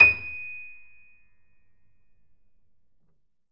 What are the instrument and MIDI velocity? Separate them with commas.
acoustic keyboard, 100